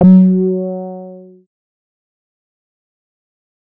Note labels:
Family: bass; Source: synthesizer; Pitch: F#3; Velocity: 50; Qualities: distorted, fast decay

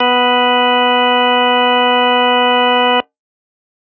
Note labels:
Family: organ; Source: electronic; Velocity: 100

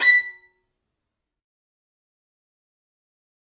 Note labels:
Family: string; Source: acoustic; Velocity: 127; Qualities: fast decay, percussive, reverb

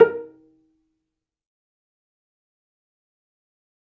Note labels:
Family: string; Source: acoustic; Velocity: 127; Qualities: fast decay, percussive, reverb

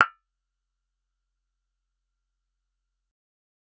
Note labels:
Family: bass; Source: synthesizer; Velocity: 25; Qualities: percussive

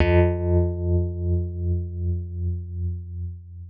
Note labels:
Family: guitar; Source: electronic; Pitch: F2; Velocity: 127; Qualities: long release, reverb

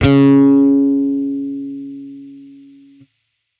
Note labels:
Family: bass; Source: electronic; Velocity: 75; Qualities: distorted

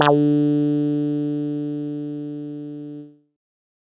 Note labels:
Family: bass; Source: synthesizer; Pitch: D3; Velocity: 100; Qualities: distorted

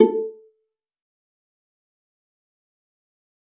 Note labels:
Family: string; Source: acoustic; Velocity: 75; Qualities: fast decay, percussive, reverb

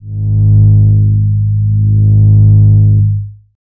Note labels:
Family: bass; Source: synthesizer; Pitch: G#1; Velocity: 100; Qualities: distorted, tempo-synced

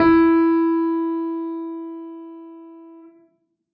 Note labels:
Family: keyboard; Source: acoustic; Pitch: E4; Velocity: 75; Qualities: reverb

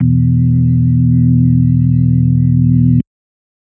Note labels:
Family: organ; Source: electronic; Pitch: E1; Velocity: 127; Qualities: dark

